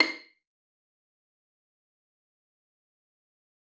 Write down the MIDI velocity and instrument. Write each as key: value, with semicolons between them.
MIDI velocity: 75; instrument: acoustic string instrument